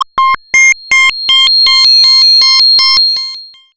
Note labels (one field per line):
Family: bass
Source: synthesizer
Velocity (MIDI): 25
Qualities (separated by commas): bright, distorted, long release, multiphonic, tempo-synced